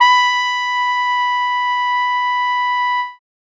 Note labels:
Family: brass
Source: acoustic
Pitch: B5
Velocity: 75

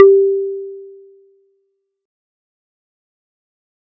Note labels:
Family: mallet percussion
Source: acoustic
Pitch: G4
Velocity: 25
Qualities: fast decay

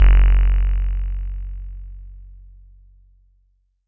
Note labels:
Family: bass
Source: synthesizer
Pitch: F#1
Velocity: 100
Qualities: bright, distorted

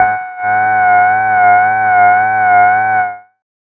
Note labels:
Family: bass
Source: synthesizer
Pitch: F#5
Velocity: 25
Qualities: distorted, tempo-synced

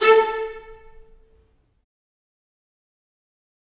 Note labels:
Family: string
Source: acoustic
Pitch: A4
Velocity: 100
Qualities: fast decay, reverb

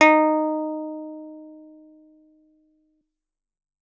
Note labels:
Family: guitar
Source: acoustic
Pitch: D#4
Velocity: 127

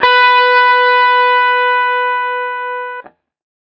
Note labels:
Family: guitar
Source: electronic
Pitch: B4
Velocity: 100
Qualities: distorted

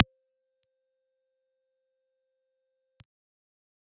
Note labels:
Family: bass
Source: synthesizer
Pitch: C5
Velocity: 127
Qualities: distorted, percussive

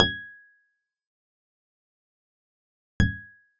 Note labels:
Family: guitar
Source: acoustic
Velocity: 100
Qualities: percussive

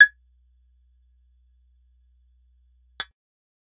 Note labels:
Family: bass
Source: synthesizer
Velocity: 100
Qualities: percussive

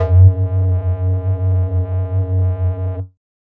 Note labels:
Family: flute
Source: synthesizer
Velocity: 75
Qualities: distorted

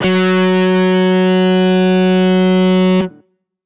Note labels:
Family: guitar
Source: electronic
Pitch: F#3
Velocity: 50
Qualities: bright, distorted

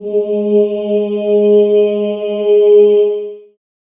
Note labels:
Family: voice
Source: acoustic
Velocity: 75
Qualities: dark, long release, reverb

